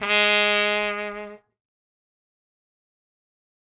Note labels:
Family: brass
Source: acoustic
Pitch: G#3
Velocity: 25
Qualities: fast decay

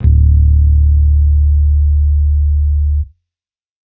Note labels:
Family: bass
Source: electronic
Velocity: 25

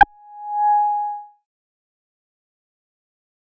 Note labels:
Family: bass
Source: synthesizer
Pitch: G#5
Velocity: 100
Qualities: fast decay

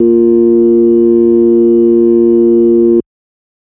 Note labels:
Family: organ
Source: electronic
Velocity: 127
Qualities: dark

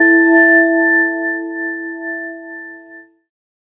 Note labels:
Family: keyboard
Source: synthesizer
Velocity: 100

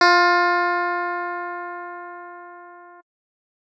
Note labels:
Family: keyboard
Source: electronic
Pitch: F4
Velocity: 127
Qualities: bright

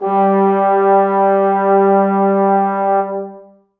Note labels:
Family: brass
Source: acoustic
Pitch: G3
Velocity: 75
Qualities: dark, long release, reverb

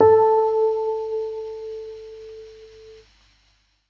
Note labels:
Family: keyboard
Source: electronic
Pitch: A4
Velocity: 50

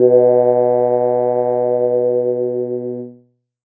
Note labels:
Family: keyboard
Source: electronic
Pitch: B2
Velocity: 25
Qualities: distorted, multiphonic

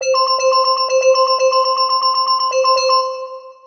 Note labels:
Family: mallet percussion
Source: synthesizer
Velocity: 75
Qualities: long release, multiphonic, tempo-synced

